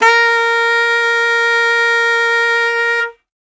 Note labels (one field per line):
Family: reed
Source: acoustic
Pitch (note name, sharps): A#4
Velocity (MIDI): 75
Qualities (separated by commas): bright